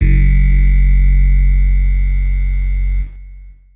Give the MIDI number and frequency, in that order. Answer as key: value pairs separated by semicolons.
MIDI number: 30; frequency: 46.25 Hz